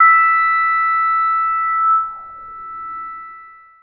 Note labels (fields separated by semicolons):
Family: synthesizer lead; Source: synthesizer; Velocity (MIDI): 75; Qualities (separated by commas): long release